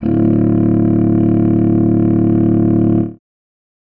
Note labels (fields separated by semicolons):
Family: reed; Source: acoustic; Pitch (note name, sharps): D1; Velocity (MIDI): 50